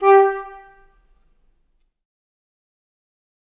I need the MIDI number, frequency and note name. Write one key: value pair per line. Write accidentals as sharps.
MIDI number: 67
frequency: 392 Hz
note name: G4